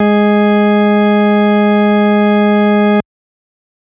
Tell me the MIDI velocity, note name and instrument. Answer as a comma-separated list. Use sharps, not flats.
25, G#3, electronic organ